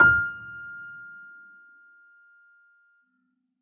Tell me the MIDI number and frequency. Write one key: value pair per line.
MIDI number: 89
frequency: 1397 Hz